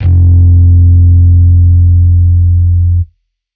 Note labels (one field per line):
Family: bass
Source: electronic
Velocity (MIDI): 100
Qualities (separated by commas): distorted